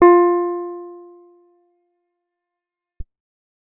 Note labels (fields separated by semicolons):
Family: guitar; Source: acoustic; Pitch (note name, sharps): F4; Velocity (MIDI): 25; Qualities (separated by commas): fast decay